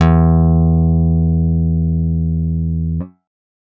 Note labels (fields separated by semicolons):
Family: guitar; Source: electronic; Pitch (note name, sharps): E2; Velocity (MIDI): 75